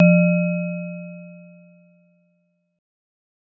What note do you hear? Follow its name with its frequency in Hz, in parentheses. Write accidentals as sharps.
F3 (174.6 Hz)